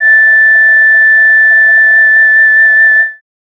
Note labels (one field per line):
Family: voice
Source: synthesizer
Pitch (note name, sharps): A6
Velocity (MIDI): 75